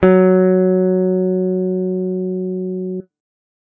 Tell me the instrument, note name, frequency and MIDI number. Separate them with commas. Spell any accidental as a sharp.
electronic guitar, F#3, 185 Hz, 54